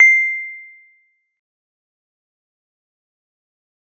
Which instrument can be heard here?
synthesizer guitar